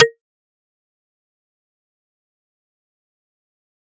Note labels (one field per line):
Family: mallet percussion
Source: electronic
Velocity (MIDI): 127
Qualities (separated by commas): fast decay, percussive